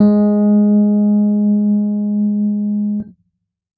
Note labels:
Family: keyboard; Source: electronic; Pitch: G#3; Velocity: 75; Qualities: dark

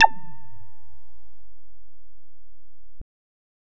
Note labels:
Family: bass; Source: synthesizer; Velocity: 25; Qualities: distorted

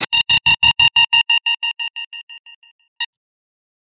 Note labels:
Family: guitar; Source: electronic; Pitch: A#5; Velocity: 50; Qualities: bright, distorted, tempo-synced

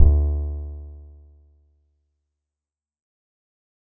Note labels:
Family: guitar; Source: acoustic; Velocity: 50; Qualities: dark

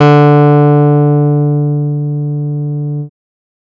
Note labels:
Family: bass; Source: synthesizer; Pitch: D3; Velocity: 50; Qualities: distorted

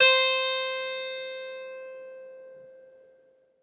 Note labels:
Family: guitar; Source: acoustic; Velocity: 100; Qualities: bright, multiphonic, reverb

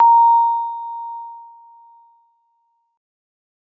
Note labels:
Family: keyboard; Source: electronic; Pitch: A#5; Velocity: 25

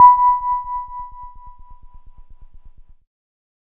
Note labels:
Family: keyboard; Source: electronic; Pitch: B5; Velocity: 50

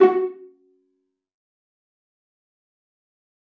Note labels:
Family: string; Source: acoustic; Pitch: F#4; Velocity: 127; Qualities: fast decay, percussive, reverb

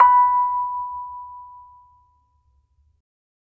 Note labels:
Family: mallet percussion; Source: acoustic; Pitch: B5; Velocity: 100; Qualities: reverb

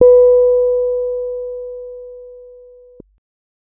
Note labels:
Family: keyboard; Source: electronic; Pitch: B4; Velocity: 50; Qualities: dark

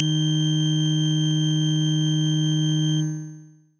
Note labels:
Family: bass; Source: synthesizer; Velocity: 127; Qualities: bright, long release, multiphonic

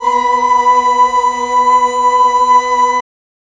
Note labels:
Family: voice; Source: electronic; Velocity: 127; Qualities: bright

